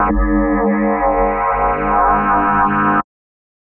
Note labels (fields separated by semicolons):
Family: mallet percussion; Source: electronic; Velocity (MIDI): 127; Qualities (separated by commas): multiphonic, non-linear envelope